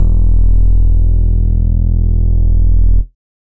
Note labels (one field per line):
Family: bass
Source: synthesizer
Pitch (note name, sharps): E1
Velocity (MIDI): 50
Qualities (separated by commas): distorted, multiphonic, tempo-synced